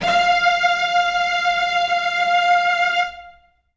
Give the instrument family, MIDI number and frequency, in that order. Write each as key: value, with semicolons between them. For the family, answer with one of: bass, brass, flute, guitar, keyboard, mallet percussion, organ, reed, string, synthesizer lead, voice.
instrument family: string; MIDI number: 77; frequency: 698.5 Hz